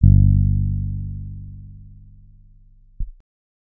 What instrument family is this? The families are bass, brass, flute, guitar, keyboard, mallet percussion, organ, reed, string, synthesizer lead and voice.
keyboard